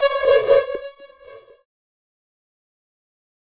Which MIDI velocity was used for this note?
50